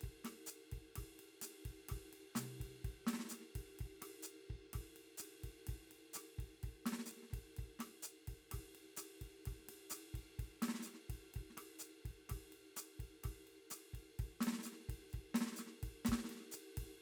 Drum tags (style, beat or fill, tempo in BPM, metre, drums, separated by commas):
bossa nova, beat, 127 BPM, 4/4, ride, hi-hat pedal, snare, cross-stick, mid tom, kick